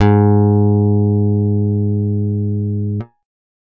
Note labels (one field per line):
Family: guitar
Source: acoustic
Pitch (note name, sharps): G#2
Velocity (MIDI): 50